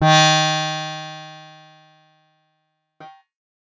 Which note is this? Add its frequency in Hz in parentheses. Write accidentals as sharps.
D#3 (155.6 Hz)